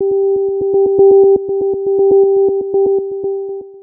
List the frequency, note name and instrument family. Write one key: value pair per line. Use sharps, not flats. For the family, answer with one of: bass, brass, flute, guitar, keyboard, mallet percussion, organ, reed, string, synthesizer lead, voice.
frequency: 392 Hz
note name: G4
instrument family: synthesizer lead